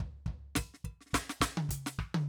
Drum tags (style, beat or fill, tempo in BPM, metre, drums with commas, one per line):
soul
fill
105 BPM
4/4
closed hi-hat, percussion, snare, cross-stick, high tom, floor tom, kick